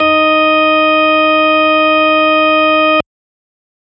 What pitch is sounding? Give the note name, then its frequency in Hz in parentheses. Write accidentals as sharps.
D#4 (311.1 Hz)